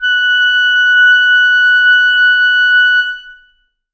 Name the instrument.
acoustic reed instrument